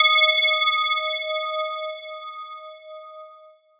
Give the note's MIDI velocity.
127